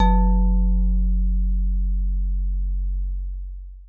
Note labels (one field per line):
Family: mallet percussion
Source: acoustic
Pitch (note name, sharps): F#1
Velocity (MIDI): 127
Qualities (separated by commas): long release